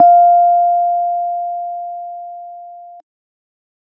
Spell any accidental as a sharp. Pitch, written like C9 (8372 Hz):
F5 (698.5 Hz)